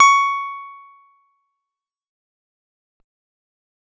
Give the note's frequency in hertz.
1109 Hz